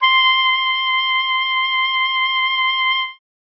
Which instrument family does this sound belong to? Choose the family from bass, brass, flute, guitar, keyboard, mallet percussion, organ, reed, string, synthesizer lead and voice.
reed